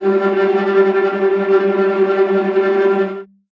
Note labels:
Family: string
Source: acoustic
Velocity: 25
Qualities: non-linear envelope, reverb

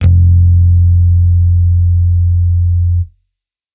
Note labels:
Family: bass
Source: electronic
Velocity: 127

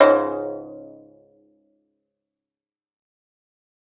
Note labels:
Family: guitar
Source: acoustic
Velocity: 25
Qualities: fast decay

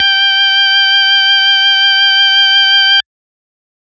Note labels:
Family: organ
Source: electronic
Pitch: G5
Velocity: 100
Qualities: bright, distorted

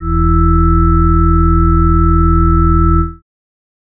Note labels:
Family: organ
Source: electronic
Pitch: E1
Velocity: 50

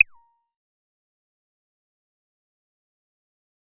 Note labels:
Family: bass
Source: synthesizer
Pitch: A#5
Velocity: 50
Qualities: fast decay, percussive

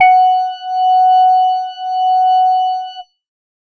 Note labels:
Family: organ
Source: electronic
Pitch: F#5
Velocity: 50

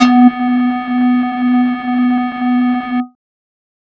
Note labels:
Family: flute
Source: synthesizer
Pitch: B3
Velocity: 100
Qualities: distorted

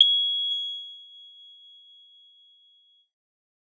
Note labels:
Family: keyboard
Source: electronic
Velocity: 75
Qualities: bright

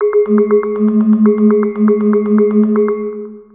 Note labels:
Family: mallet percussion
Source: synthesizer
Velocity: 127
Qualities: dark, long release, multiphonic, percussive, tempo-synced

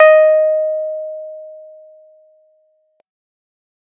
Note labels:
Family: keyboard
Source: electronic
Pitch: D#5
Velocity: 127

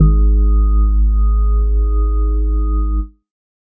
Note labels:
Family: organ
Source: electronic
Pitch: G#1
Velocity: 75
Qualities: dark

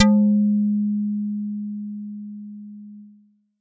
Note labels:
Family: bass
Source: synthesizer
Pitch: G#3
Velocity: 75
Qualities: distorted

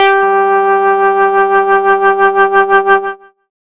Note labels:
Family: bass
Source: synthesizer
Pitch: G4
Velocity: 100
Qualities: distorted

